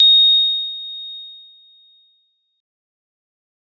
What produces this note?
electronic keyboard